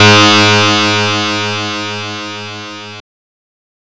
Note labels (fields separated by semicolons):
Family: guitar; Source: synthesizer; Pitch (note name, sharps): G#2; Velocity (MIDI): 127; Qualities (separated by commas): bright, distorted